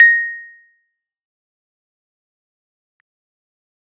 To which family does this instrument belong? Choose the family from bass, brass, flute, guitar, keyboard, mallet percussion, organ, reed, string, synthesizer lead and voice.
keyboard